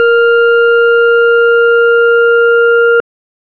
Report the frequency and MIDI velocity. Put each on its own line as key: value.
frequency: 466.2 Hz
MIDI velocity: 127